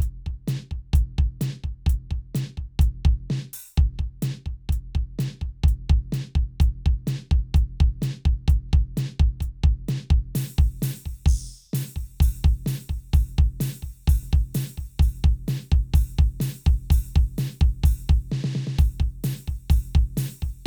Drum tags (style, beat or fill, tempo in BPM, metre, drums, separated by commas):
rock, beat, 128 BPM, 4/4, crash, closed hi-hat, open hi-hat, hi-hat pedal, snare, kick